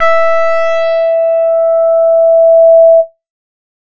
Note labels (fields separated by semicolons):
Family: bass; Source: synthesizer; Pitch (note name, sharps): E5; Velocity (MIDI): 75; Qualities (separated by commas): distorted